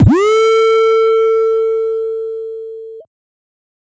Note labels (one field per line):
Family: bass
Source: synthesizer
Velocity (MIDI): 100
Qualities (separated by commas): bright, distorted, multiphonic